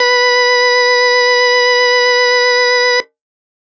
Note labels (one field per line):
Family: organ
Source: electronic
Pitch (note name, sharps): B4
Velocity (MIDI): 127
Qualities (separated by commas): distorted